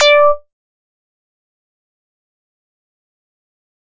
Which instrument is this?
synthesizer bass